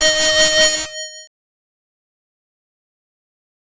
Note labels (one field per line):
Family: bass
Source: synthesizer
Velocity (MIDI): 25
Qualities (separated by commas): bright, distorted, fast decay, multiphonic